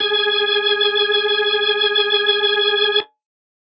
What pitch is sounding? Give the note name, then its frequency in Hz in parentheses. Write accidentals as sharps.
G#4 (415.3 Hz)